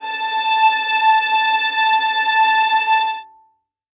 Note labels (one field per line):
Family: string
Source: acoustic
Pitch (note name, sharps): A5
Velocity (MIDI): 100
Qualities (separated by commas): reverb